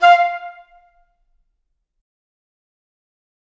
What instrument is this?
acoustic reed instrument